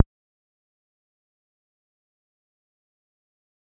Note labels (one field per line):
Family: bass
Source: synthesizer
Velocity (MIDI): 100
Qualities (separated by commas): fast decay, percussive